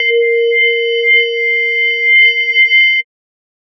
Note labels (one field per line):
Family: mallet percussion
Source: synthesizer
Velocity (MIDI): 50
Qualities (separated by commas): multiphonic, non-linear envelope